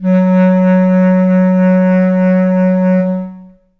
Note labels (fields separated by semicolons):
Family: reed; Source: acoustic; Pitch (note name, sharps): F#3; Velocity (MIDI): 25; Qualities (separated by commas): long release, reverb